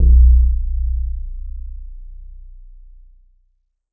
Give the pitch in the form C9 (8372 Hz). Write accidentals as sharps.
B0 (30.87 Hz)